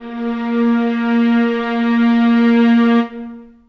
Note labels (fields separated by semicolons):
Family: string; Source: acoustic; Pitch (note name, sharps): A#3; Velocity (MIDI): 25; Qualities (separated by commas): long release, reverb